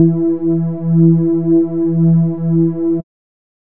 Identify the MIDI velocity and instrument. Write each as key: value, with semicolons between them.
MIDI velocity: 75; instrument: synthesizer bass